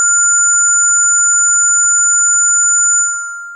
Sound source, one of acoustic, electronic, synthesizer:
synthesizer